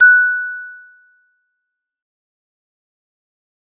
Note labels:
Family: mallet percussion; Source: acoustic; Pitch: F#6; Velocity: 127; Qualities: fast decay

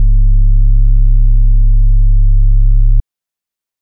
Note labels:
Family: organ; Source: electronic; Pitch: C#1; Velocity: 100; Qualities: dark

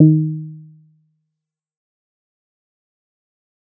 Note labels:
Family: bass; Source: synthesizer; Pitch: D#3; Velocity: 50; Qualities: dark, fast decay, percussive

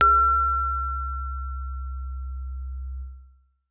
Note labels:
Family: keyboard; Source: acoustic; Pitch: C2; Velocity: 100

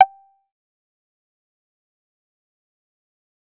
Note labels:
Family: bass; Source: synthesizer; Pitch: G5; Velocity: 100; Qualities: fast decay, percussive

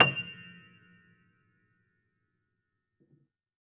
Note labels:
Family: keyboard; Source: acoustic; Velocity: 100; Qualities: fast decay, percussive, reverb

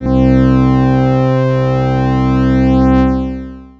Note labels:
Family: organ; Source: electronic; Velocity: 100; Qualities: distorted, long release

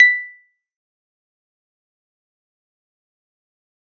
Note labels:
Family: keyboard; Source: electronic; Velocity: 127; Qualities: fast decay, percussive

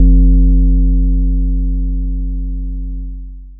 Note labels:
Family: mallet percussion; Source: acoustic; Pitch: F#1; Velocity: 25; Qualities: distorted, long release

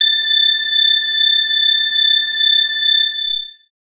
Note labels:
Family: bass; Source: synthesizer; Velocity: 127; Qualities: distorted, long release, multiphonic

